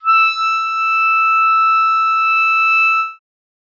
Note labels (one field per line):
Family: reed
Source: acoustic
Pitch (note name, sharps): E6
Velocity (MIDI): 50